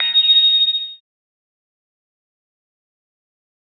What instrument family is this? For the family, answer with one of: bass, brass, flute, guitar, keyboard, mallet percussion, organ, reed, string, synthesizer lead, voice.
organ